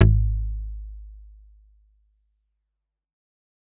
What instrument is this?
electronic guitar